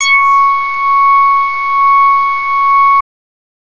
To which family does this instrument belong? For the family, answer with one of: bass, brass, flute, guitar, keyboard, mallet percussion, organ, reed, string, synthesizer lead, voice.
bass